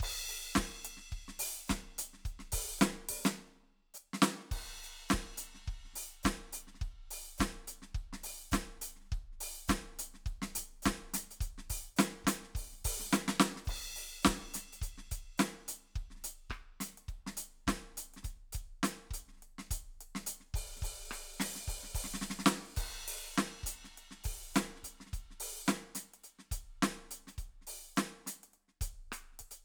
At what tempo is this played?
105 BPM